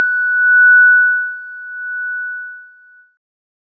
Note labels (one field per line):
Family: keyboard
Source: electronic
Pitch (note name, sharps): F#6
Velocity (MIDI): 75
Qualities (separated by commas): multiphonic